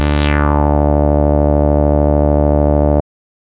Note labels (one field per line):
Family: bass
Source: synthesizer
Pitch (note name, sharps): D2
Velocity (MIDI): 127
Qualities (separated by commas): distorted